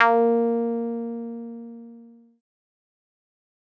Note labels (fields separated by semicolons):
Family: synthesizer lead; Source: synthesizer; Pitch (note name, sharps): A#3; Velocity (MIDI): 50; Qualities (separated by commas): distorted, fast decay